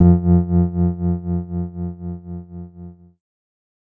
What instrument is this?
electronic keyboard